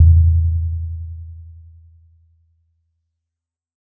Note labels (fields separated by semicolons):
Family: mallet percussion; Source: acoustic; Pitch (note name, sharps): E2; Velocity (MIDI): 50; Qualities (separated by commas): dark, reverb